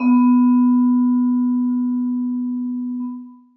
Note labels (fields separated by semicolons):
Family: mallet percussion; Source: acoustic; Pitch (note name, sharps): B3; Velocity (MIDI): 50; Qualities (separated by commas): reverb